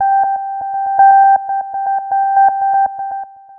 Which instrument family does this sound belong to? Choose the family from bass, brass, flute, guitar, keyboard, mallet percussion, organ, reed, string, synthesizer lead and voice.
synthesizer lead